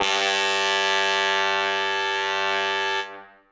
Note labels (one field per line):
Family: brass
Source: acoustic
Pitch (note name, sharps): G2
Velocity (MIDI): 127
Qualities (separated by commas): bright, reverb